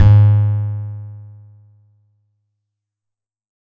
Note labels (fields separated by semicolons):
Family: guitar; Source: acoustic; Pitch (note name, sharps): G#2; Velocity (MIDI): 100